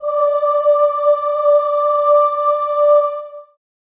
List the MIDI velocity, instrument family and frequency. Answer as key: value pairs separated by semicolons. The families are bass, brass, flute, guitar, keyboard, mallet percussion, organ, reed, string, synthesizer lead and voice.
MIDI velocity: 127; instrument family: voice; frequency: 587.3 Hz